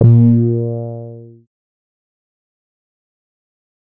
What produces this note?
synthesizer bass